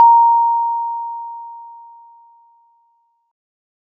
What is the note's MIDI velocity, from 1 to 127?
25